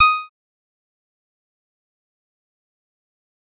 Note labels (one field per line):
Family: bass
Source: synthesizer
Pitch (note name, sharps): D#6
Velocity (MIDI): 127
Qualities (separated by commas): bright, distorted, fast decay, percussive